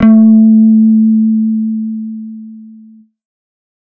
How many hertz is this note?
220 Hz